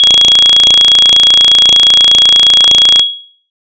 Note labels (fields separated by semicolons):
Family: bass; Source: synthesizer; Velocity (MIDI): 25; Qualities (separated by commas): bright